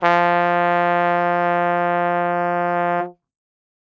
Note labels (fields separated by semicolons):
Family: brass; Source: acoustic; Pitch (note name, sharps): F3; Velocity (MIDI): 75